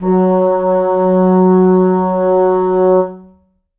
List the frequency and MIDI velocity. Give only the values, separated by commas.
185 Hz, 50